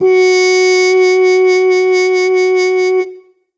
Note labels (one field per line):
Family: brass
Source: acoustic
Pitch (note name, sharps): F#4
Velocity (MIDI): 75